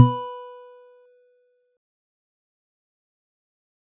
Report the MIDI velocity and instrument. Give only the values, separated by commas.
25, acoustic mallet percussion instrument